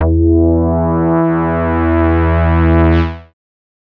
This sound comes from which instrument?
synthesizer bass